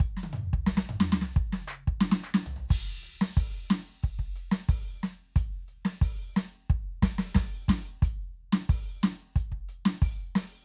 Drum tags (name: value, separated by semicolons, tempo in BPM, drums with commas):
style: Afrobeat; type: beat; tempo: 90 BPM; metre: 4/4; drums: crash, closed hi-hat, open hi-hat, hi-hat pedal, percussion, snare, high tom, mid tom, floor tom, kick